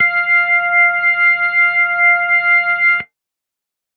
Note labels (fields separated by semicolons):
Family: organ; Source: electronic; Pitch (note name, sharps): F5; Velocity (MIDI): 100